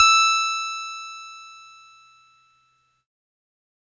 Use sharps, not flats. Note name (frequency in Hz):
E6 (1319 Hz)